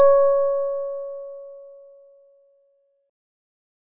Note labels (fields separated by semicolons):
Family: organ; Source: electronic; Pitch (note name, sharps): C#5; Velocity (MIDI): 75